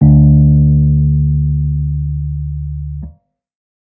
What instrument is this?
electronic keyboard